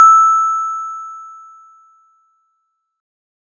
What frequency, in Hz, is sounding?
1319 Hz